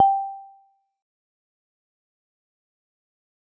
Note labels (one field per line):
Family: mallet percussion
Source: acoustic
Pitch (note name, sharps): G5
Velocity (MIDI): 25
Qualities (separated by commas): fast decay, percussive